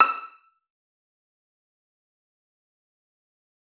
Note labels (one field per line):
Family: string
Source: acoustic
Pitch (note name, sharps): E6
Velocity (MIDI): 127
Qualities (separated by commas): fast decay, percussive, reverb